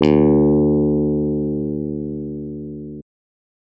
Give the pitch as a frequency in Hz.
73.42 Hz